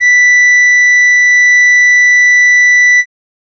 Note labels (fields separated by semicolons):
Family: reed; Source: acoustic; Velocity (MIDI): 127